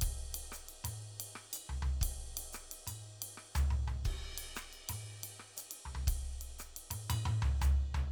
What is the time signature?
4/4